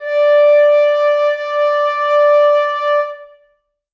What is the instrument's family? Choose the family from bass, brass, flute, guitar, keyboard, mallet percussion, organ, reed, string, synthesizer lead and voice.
flute